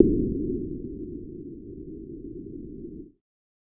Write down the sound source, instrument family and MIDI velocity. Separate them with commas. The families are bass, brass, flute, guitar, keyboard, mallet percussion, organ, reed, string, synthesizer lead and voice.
synthesizer, bass, 50